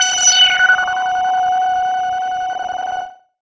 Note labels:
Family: bass; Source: synthesizer; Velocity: 50; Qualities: bright, distorted, non-linear envelope

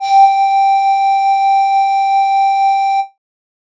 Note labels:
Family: flute; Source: synthesizer; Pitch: G5; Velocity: 100; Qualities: distorted

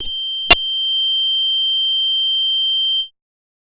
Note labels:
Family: bass; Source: synthesizer; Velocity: 100; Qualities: multiphonic

